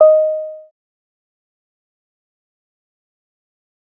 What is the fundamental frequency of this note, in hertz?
622.3 Hz